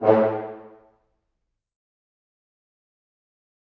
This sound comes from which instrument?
acoustic brass instrument